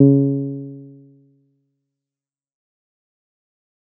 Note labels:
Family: bass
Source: synthesizer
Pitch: C#3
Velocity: 50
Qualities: dark, fast decay

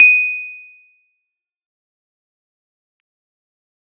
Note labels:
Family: keyboard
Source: electronic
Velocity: 75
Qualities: bright, fast decay, percussive

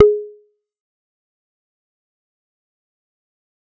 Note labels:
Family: bass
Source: synthesizer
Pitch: G#4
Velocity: 100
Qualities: fast decay, percussive

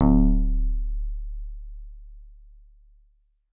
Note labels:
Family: guitar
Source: electronic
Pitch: D1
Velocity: 75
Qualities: dark, reverb

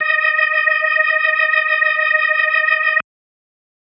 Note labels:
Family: organ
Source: electronic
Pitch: D#5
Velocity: 50

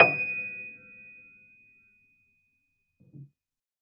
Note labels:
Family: keyboard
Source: acoustic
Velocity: 50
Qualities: reverb

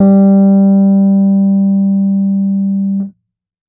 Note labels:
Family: keyboard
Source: electronic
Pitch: G3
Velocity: 100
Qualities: dark

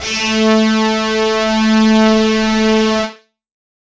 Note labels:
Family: guitar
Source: electronic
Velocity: 127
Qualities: distorted

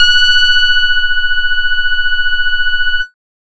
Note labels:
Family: bass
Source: synthesizer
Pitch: F#6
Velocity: 75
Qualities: multiphonic, tempo-synced

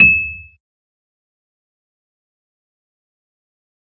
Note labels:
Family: keyboard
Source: electronic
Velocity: 50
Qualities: fast decay, percussive

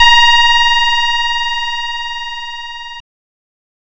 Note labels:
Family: guitar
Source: synthesizer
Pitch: A#5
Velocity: 25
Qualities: bright, distorted

